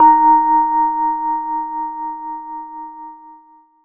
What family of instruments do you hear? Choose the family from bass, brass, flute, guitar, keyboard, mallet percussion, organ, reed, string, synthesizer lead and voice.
keyboard